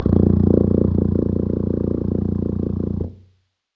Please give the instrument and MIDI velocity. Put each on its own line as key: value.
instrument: acoustic brass instrument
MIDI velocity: 25